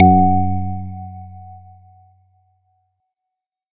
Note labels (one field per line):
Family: organ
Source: electronic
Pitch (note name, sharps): F#2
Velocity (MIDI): 100